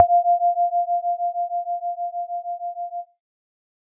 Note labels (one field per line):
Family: synthesizer lead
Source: synthesizer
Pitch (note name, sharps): F5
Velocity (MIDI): 50